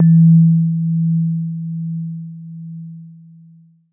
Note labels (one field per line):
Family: keyboard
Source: electronic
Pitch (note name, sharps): E3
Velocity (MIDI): 100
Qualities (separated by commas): dark, long release